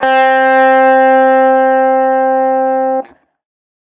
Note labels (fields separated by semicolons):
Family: guitar; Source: electronic; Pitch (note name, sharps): C4; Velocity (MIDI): 75; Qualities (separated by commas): distorted